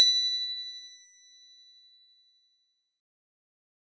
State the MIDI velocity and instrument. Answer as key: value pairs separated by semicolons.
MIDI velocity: 25; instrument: synthesizer lead